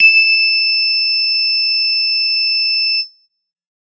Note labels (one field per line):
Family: bass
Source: synthesizer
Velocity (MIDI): 75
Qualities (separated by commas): bright